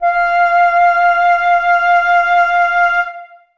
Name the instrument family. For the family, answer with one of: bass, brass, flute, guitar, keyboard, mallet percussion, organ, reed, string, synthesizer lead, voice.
flute